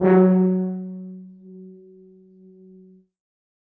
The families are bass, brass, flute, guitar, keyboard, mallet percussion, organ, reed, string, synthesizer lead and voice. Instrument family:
brass